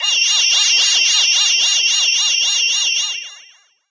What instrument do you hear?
synthesizer voice